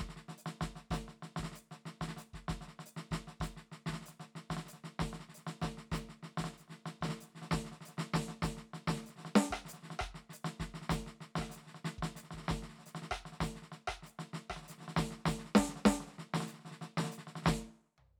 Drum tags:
maracatu
beat
96 BPM
4/4
hi-hat pedal, snare, cross-stick, floor tom, kick

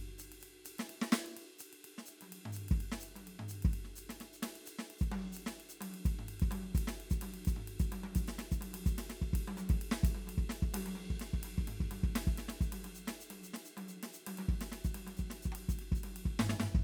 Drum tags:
linear jazz
beat
128 BPM
4/4
ride, hi-hat pedal, snare, high tom, floor tom, kick

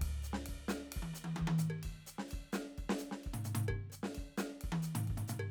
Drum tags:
Dominican merengue
beat
130 BPM
4/4
ride, ride bell, hi-hat pedal, percussion, snare, high tom, mid tom, kick

